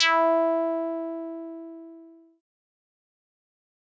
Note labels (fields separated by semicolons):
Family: synthesizer lead; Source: synthesizer; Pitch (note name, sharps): E4; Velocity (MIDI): 127; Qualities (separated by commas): distorted, fast decay